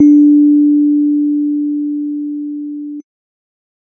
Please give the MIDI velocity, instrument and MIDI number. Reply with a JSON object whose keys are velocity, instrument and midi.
{"velocity": 50, "instrument": "electronic keyboard", "midi": 62}